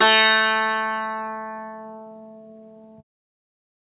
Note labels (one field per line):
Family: guitar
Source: acoustic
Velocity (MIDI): 100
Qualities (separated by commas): bright, multiphonic, reverb